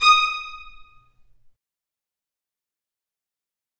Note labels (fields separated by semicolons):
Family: string; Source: acoustic; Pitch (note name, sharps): D#6; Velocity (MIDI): 127; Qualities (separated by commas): bright, fast decay, percussive, reverb